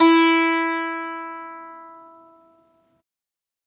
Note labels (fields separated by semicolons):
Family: guitar; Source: acoustic; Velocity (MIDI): 127; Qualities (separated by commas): bright, multiphonic, reverb